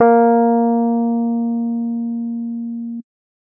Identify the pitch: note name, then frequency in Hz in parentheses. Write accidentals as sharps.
A#3 (233.1 Hz)